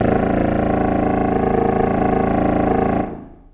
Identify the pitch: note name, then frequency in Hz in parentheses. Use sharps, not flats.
A0 (27.5 Hz)